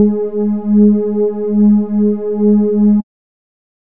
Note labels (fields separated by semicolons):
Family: bass; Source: synthesizer; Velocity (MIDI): 75; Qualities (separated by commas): dark